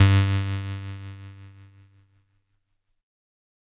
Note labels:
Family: keyboard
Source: electronic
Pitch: G2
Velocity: 25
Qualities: bright, distorted

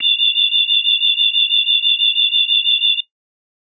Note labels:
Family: organ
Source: electronic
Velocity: 75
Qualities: bright

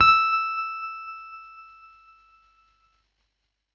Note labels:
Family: keyboard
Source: electronic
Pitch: E6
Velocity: 75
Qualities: distorted, tempo-synced

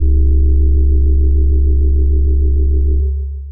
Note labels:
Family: mallet percussion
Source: electronic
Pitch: C#0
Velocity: 25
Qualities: long release

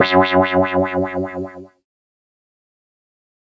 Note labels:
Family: keyboard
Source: synthesizer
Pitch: F#2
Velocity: 100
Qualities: distorted, fast decay

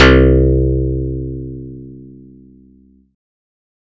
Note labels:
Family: bass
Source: synthesizer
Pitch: C2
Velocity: 100

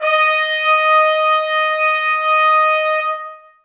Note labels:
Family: brass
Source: acoustic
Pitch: D#5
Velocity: 100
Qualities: long release, reverb

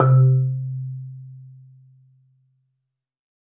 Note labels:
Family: mallet percussion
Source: acoustic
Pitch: C3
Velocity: 25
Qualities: dark, reverb

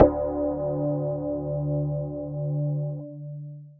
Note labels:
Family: mallet percussion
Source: electronic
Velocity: 75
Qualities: long release

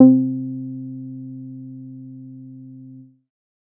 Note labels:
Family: bass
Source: synthesizer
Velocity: 25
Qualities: dark

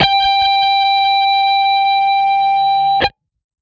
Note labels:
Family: guitar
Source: electronic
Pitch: G5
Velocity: 50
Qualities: distorted

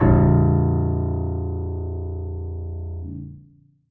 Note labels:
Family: keyboard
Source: acoustic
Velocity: 100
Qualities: reverb

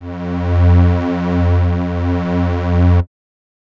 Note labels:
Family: reed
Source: acoustic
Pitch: F2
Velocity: 25

